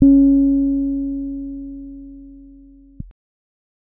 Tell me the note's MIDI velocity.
25